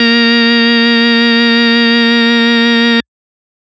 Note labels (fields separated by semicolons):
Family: organ; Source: electronic; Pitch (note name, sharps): A#3; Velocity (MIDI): 25; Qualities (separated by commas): distorted